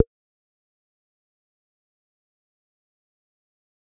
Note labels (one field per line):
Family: bass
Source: synthesizer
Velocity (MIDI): 75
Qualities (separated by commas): fast decay, percussive